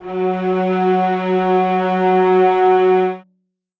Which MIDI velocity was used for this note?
75